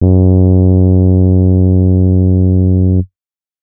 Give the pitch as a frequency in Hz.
92.5 Hz